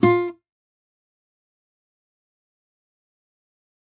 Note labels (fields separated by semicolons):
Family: guitar; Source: acoustic; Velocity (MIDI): 25; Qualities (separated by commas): fast decay, percussive, reverb